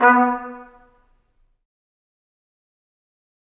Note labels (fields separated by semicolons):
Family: brass; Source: acoustic; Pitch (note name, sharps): B3; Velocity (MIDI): 50; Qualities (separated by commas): fast decay, percussive, reverb